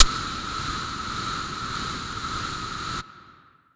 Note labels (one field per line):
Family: flute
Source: acoustic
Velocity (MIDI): 100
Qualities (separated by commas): distorted